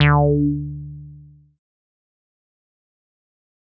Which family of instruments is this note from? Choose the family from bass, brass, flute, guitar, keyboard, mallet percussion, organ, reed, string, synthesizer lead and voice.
bass